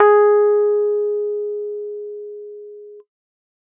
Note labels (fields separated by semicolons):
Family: keyboard; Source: electronic; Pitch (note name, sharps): G#4; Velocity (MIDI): 127